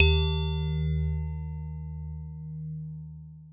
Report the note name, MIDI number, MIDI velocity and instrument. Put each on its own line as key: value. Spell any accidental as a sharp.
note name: D#2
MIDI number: 39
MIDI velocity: 127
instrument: acoustic mallet percussion instrument